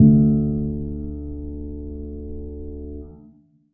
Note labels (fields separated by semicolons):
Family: keyboard; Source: acoustic; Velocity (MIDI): 25; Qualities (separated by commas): dark